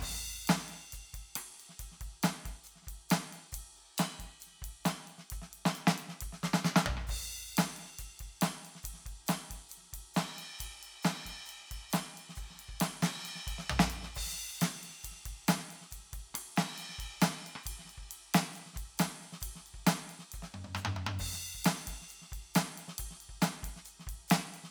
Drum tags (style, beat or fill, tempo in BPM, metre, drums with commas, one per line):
rock
beat
136 BPM
4/4
crash, ride, ride bell, hi-hat pedal, snare, cross-stick, high tom, floor tom, kick